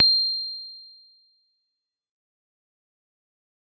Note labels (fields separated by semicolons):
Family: keyboard; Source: electronic; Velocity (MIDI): 25; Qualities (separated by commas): bright, fast decay